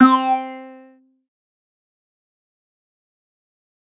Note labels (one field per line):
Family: bass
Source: synthesizer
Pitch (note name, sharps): C4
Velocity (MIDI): 25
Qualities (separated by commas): distorted, fast decay, percussive